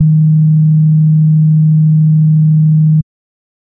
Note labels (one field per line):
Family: bass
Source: synthesizer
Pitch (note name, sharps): D#3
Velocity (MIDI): 75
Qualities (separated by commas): dark